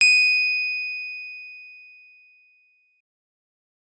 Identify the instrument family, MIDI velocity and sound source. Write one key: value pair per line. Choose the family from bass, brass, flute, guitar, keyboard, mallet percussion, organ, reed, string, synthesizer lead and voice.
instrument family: keyboard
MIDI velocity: 100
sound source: electronic